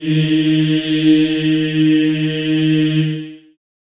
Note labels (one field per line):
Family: voice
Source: acoustic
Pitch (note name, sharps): D#3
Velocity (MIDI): 100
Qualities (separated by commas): reverb